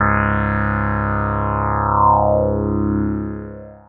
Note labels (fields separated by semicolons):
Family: synthesizer lead; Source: synthesizer; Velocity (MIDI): 100; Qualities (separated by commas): long release